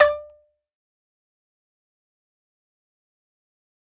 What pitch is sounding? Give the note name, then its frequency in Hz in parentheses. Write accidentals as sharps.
D5 (587.3 Hz)